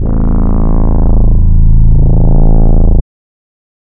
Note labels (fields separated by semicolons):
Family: reed; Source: synthesizer; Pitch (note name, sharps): A0; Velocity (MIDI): 75; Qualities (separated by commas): distorted, non-linear envelope